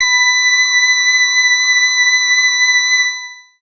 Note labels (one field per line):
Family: voice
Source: synthesizer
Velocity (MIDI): 25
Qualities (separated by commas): bright, long release